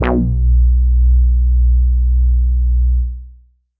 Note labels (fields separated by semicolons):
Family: bass; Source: synthesizer; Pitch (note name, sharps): B1; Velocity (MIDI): 50; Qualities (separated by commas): distorted, tempo-synced